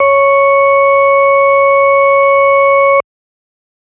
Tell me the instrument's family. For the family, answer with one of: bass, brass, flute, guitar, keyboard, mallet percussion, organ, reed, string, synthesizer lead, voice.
organ